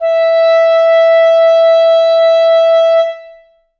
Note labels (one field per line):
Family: reed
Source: acoustic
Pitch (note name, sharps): E5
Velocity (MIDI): 127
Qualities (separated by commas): long release, reverb